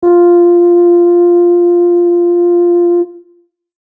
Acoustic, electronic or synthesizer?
acoustic